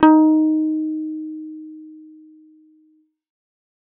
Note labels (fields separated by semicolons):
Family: bass; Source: synthesizer; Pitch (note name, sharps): D#4; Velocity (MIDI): 50